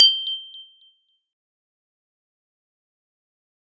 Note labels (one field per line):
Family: mallet percussion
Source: acoustic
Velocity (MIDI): 75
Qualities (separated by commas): fast decay, percussive